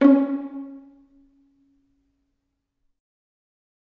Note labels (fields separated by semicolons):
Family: string; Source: acoustic; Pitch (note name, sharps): C#4; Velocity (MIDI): 100; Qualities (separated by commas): dark, reverb